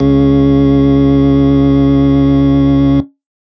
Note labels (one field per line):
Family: organ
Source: electronic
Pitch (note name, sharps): C#2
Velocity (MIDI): 75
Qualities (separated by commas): distorted